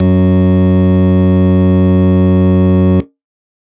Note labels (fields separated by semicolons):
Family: organ; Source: electronic; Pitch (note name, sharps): F#2; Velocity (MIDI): 127